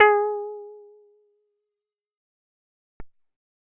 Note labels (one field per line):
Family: bass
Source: synthesizer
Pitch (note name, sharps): G#4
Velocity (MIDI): 100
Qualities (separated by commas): fast decay